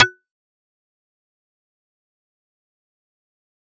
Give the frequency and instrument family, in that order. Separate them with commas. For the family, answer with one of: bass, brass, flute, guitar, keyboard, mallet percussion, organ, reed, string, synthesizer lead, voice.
370 Hz, mallet percussion